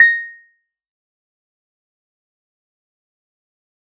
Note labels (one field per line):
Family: guitar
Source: acoustic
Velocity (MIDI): 100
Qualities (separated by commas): fast decay, percussive